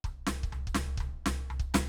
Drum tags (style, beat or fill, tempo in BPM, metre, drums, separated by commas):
gospel, fill, 120 BPM, 4/4, snare, floor tom, kick